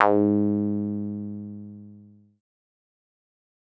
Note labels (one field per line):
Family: synthesizer lead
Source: synthesizer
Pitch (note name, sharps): G#2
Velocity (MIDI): 75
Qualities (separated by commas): distorted, fast decay